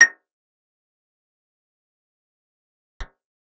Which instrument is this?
acoustic guitar